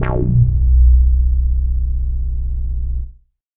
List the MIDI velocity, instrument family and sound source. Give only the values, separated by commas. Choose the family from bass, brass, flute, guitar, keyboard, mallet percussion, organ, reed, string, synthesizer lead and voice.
75, bass, synthesizer